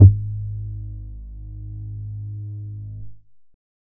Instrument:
synthesizer bass